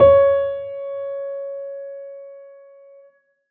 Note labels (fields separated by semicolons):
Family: keyboard; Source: acoustic; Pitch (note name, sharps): C#5; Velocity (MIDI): 75